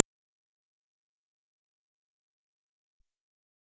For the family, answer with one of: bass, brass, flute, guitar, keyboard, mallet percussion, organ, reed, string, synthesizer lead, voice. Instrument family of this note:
bass